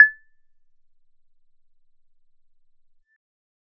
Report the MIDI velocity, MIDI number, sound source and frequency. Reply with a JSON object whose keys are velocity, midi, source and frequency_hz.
{"velocity": 25, "midi": 93, "source": "synthesizer", "frequency_hz": 1760}